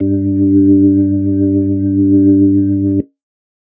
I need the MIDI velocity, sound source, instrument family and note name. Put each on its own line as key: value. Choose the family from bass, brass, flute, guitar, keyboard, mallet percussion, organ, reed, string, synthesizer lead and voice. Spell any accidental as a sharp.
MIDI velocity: 75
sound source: electronic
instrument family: organ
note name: G2